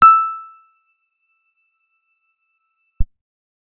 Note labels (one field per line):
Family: guitar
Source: acoustic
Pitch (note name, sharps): E6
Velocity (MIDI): 25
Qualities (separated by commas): percussive